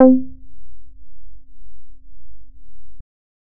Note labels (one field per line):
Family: bass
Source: synthesizer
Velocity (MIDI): 75